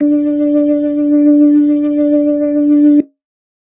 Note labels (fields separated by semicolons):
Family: organ; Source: electronic; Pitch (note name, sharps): D4; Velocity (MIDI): 50; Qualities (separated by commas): dark